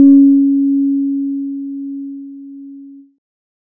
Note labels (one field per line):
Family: keyboard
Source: electronic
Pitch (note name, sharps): C#4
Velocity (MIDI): 25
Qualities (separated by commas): dark